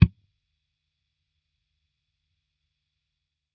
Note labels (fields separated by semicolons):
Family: bass; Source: electronic; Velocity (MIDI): 25; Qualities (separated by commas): percussive